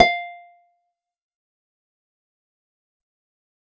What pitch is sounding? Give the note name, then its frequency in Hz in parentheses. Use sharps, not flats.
F5 (698.5 Hz)